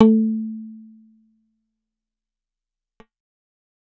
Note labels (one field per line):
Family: guitar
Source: acoustic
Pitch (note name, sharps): A3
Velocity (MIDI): 100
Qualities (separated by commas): dark, fast decay